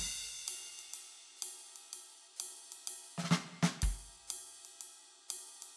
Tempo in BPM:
124 BPM